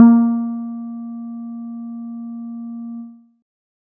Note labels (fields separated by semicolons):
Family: guitar; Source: synthesizer; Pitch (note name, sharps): A#3; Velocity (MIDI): 50; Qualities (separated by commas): dark